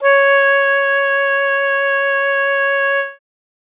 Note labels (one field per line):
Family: reed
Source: acoustic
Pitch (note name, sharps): C#5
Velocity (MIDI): 50